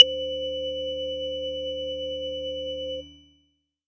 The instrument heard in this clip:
synthesizer bass